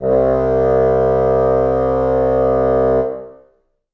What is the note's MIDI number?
36